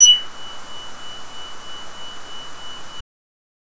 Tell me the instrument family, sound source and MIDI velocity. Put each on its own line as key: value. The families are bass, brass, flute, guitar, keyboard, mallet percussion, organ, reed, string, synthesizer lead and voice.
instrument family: bass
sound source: synthesizer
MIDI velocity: 100